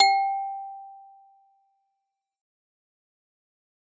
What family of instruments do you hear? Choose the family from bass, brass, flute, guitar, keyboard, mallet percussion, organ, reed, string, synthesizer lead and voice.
mallet percussion